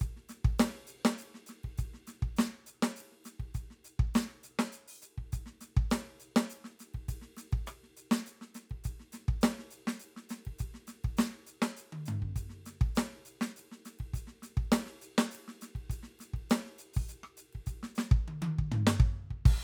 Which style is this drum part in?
rock